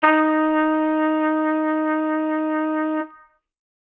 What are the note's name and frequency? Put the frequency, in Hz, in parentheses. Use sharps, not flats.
D#4 (311.1 Hz)